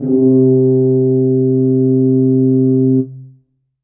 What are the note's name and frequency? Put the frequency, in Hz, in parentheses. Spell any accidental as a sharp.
C3 (130.8 Hz)